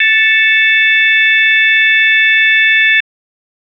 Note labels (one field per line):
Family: organ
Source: electronic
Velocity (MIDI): 75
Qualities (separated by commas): bright